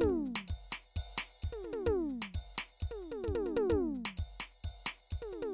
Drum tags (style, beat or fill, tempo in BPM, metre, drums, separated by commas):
Dominican merengue, beat, 130 BPM, 4/4, ride, ride bell, hi-hat pedal, snare, mid tom, kick